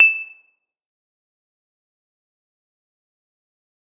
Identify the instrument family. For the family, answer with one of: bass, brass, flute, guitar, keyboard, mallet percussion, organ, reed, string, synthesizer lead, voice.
mallet percussion